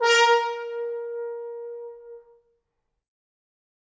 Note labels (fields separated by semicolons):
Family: brass; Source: acoustic; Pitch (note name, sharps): A#4; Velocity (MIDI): 127; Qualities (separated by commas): bright, reverb